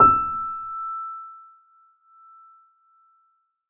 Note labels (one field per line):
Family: keyboard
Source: acoustic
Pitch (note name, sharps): E6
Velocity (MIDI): 25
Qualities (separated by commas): dark